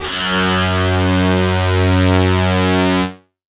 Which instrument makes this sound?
electronic guitar